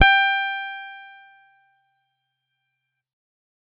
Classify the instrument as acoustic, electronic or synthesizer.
electronic